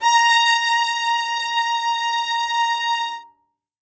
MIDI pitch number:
82